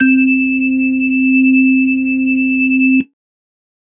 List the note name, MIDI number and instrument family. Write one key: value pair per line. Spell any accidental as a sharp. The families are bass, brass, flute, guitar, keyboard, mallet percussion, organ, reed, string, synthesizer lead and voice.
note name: C4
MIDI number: 60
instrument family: organ